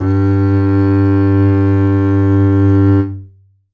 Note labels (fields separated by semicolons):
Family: string; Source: acoustic; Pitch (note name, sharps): G2; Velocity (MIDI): 75; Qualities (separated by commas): reverb